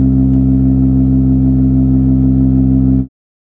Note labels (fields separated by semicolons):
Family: organ; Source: electronic; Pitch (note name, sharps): C2; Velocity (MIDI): 25